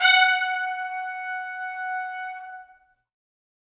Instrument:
acoustic brass instrument